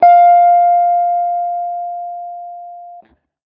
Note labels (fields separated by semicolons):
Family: guitar; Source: electronic; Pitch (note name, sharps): F5; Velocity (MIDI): 100